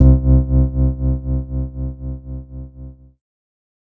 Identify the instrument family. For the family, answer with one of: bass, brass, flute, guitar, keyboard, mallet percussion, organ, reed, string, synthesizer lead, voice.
keyboard